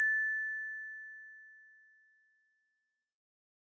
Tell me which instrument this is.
acoustic mallet percussion instrument